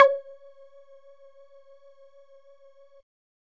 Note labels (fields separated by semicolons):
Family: bass; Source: synthesizer; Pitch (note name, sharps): C#5; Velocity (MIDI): 50; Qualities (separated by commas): percussive